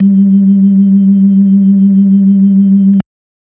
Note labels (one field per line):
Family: organ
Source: electronic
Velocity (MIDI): 25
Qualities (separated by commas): dark